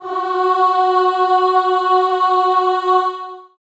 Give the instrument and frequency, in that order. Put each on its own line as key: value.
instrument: acoustic voice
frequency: 370 Hz